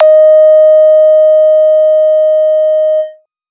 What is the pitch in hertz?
622.3 Hz